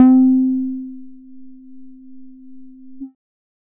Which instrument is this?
synthesizer bass